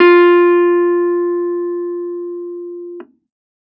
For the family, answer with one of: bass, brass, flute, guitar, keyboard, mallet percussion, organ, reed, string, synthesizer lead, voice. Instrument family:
keyboard